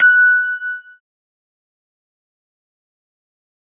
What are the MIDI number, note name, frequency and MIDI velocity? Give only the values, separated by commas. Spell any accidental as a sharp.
90, F#6, 1480 Hz, 25